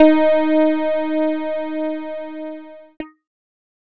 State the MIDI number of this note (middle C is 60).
63